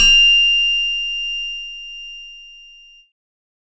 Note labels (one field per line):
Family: keyboard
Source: electronic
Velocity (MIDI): 127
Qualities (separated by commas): bright, distorted